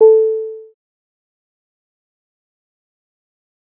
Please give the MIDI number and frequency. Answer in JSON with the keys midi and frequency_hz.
{"midi": 69, "frequency_hz": 440}